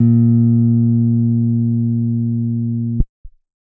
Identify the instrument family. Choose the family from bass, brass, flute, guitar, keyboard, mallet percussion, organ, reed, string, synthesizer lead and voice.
keyboard